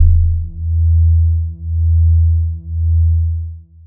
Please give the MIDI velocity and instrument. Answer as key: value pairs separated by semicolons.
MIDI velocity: 25; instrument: synthesizer bass